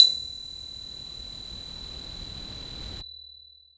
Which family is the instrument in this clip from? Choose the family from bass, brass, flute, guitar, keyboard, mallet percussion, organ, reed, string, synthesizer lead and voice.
voice